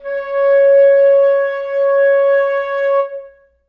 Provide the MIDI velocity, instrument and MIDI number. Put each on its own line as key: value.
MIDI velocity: 25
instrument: acoustic reed instrument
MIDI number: 73